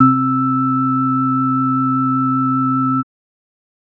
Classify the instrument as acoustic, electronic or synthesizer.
electronic